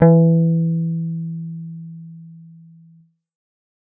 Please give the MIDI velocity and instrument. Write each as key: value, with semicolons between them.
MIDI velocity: 75; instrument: synthesizer bass